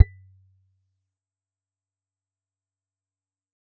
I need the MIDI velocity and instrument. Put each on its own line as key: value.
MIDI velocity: 75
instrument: acoustic guitar